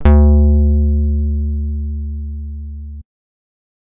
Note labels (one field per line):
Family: guitar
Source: electronic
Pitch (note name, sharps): D2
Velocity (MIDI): 100